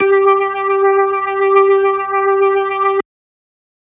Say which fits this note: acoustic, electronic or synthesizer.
electronic